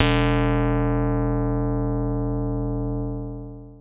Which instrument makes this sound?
electronic keyboard